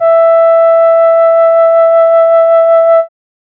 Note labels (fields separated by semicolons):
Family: keyboard; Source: synthesizer; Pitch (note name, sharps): E5; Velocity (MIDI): 25